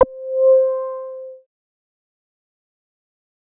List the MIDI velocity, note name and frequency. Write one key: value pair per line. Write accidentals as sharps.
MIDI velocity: 50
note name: C5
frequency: 523.3 Hz